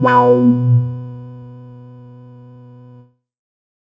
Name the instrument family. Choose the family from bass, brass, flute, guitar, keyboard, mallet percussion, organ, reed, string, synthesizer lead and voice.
bass